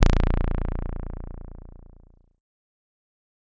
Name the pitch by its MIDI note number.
22